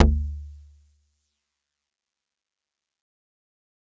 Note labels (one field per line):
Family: mallet percussion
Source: acoustic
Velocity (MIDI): 25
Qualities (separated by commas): multiphonic, percussive